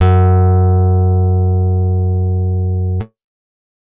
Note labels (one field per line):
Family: guitar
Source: acoustic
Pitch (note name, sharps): F#2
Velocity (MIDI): 25